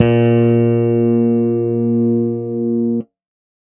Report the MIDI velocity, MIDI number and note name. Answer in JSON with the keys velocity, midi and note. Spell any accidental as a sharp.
{"velocity": 100, "midi": 46, "note": "A#2"}